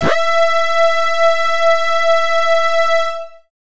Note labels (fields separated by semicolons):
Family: bass; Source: synthesizer; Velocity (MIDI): 100; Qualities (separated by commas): bright, distorted